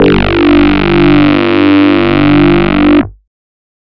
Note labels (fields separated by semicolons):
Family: bass; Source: synthesizer; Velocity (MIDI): 100; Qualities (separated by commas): bright, distorted